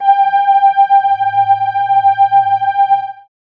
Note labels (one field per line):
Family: keyboard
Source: synthesizer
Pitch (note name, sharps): G5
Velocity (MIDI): 50